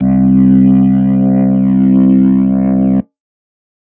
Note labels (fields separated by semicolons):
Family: organ; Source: electronic; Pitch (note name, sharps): C2; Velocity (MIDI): 75; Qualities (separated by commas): distorted